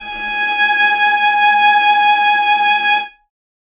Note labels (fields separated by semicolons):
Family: string; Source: acoustic; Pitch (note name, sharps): G#5; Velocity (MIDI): 25; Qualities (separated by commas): reverb